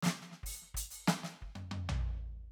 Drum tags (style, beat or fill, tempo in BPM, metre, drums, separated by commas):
funk, fill, 95 BPM, 4/4, closed hi-hat, open hi-hat, hi-hat pedal, snare, high tom, floor tom, kick